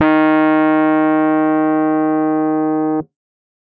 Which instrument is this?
electronic keyboard